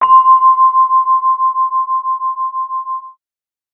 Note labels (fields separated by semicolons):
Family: mallet percussion; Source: acoustic; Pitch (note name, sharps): C6; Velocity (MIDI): 75; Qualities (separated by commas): multiphonic